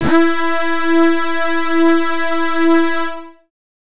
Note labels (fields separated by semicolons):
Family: bass; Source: synthesizer; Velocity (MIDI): 100; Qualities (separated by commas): bright, distorted